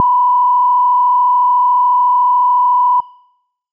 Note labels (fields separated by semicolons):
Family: bass; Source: synthesizer; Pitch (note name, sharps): B5; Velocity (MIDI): 100